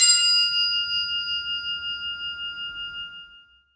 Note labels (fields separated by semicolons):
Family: mallet percussion; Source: acoustic; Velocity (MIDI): 75; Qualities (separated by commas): reverb